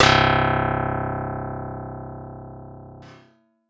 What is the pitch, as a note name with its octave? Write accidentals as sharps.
C1